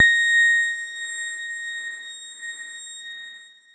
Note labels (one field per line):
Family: keyboard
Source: electronic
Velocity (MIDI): 100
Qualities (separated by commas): long release